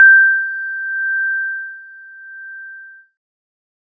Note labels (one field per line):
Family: keyboard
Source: electronic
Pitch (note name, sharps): G6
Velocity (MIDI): 127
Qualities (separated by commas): multiphonic